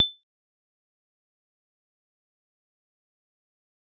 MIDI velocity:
25